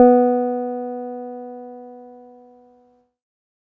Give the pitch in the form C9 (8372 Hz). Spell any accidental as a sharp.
B3 (246.9 Hz)